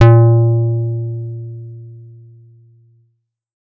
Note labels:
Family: guitar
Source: electronic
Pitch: A#2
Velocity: 127

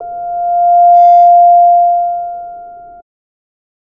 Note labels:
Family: bass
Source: synthesizer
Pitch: F5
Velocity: 50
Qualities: distorted

